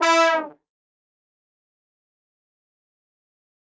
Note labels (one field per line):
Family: brass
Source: acoustic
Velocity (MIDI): 50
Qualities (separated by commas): bright, fast decay, percussive, reverb